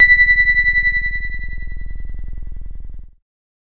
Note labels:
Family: keyboard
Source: electronic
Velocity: 25

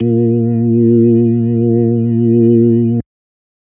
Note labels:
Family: organ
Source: electronic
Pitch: A#2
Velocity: 50

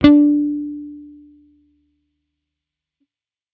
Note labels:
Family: bass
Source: electronic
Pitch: D4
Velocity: 127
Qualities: fast decay

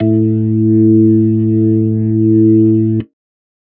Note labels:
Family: organ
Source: electronic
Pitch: A2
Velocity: 75

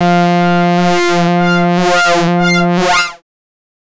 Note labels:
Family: bass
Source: synthesizer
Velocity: 50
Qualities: distorted, non-linear envelope

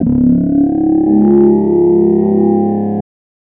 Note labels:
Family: voice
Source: synthesizer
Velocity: 25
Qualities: distorted

